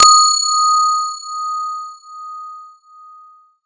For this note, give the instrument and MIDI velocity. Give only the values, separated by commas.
electronic mallet percussion instrument, 127